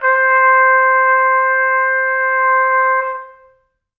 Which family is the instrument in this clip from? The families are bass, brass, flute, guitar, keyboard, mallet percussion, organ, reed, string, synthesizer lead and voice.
brass